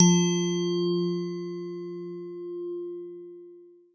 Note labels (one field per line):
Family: mallet percussion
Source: acoustic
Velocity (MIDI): 127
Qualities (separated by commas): long release